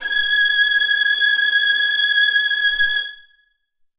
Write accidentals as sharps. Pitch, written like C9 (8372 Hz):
G#6 (1661 Hz)